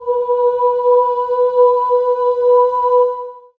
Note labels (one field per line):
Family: voice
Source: acoustic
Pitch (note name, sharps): B4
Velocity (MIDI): 127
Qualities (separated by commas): long release, reverb